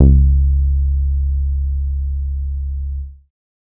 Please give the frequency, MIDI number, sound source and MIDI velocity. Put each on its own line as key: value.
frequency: 69.3 Hz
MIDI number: 37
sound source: synthesizer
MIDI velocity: 50